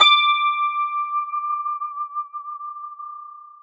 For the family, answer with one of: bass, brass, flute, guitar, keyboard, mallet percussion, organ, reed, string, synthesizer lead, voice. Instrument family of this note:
guitar